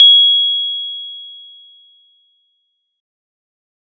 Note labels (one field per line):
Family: organ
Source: electronic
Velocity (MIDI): 75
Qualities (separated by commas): bright